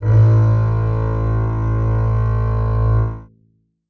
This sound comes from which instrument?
acoustic string instrument